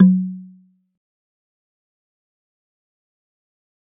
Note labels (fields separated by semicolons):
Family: mallet percussion; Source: acoustic; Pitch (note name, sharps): F#3; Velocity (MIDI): 25; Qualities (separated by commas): fast decay, percussive